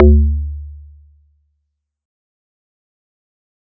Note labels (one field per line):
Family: mallet percussion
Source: acoustic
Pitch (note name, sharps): D2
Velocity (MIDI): 100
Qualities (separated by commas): fast decay